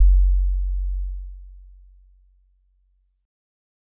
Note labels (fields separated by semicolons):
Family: mallet percussion; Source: acoustic; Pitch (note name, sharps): F#1; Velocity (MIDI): 25; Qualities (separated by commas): dark